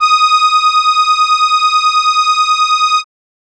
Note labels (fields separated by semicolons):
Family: keyboard; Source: acoustic; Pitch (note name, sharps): D#6; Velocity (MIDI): 100; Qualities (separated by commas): bright